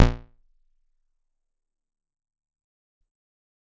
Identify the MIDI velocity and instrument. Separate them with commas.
50, electronic guitar